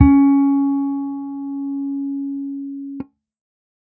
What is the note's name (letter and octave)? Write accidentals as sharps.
C#4